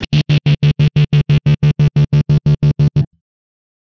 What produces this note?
electronic guitar